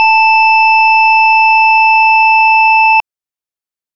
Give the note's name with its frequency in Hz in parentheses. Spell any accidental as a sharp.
A5 (880 Hz)